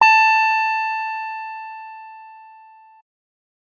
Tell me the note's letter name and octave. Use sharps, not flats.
A5